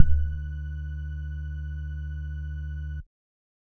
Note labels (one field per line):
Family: bass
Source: synthesizer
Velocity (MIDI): 25